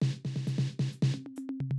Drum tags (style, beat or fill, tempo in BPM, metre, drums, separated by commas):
Purdie shuffle, fill, 130 BPM, 4/4, hi-hat pedal, snare, high tom, floor tom